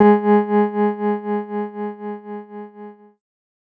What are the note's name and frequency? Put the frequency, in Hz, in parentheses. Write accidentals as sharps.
G#3 (207.7 Hz)